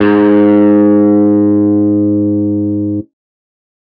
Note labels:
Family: guitar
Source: electronic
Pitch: G#2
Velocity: 75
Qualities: distorted

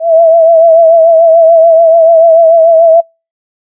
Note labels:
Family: flute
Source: synthesizer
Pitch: E5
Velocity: 127

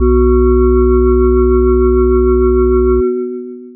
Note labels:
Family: mallet percussion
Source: electronic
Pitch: B1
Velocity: 50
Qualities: long release

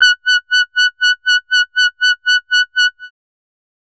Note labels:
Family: bass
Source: synthesizer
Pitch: F#6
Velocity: 75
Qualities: tempo-synced

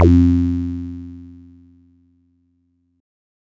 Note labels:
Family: bass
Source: synthesizer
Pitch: F2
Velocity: 100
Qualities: bright, distorted

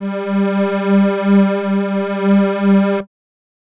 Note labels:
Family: reed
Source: acoustic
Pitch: G3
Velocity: 100

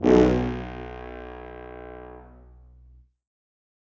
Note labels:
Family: brass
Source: acoustic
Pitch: B1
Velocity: 127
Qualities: bright, reverb

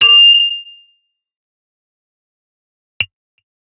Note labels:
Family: guitar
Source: electronic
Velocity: 100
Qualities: bright, distorted, fast decay

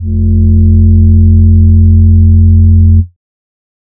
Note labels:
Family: voice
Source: synthesizer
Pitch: F1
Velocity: 75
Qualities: dark

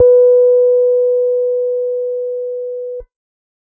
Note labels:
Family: keyboard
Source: electronic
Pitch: B4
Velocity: 50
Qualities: dark

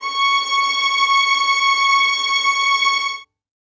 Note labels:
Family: string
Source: acoustic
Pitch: C#6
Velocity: 100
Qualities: reverb

